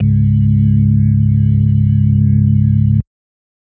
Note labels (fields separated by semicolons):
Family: organ; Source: electronic; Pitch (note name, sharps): C#1; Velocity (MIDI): 127; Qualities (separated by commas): dark